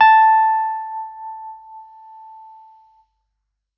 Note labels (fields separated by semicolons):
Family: keyboard; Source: electronic; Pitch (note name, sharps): A5; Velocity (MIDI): 100